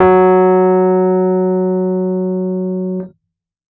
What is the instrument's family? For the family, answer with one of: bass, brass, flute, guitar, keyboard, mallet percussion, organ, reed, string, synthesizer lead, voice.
keyboard